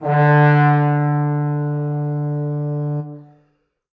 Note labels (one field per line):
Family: brass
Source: acoustic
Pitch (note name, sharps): D3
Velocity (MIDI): 50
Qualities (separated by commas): bright, reverb